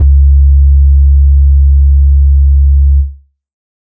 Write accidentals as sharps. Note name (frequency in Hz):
C#2 (69.3 Hz)